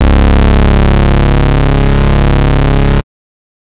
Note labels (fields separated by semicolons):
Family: bass; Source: synthesizer; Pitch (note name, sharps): C#1; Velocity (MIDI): 127; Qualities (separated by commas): bright, distorted